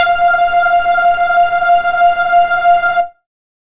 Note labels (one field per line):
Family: bass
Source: synthesizer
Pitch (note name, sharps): F5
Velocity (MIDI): 100